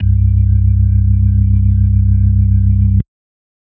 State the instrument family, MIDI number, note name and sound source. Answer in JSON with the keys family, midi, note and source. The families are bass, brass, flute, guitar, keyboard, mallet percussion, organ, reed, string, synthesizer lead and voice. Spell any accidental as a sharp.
{"family": "organ", "midi": 24, "note": "C1", "source": "electronic"}